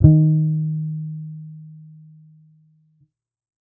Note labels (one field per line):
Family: bass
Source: electronic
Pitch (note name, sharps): D#3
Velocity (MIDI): 100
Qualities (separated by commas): dark